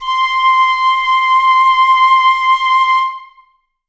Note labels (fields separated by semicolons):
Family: flute; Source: acoustic; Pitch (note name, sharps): C6; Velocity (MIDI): 100; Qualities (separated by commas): reverb